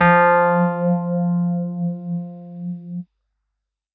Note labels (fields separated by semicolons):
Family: keyboard; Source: electronic; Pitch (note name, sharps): F3; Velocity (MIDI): 100